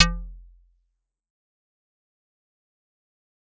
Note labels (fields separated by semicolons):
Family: mallet percussion; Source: acoustic; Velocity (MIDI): 50; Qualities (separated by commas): fast decay, percussive